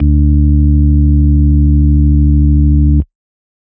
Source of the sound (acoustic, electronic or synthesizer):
electronic